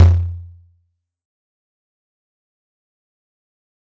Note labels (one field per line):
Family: mallet percussion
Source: acoustic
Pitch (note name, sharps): F2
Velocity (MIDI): 127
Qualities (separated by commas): fast decay, percussive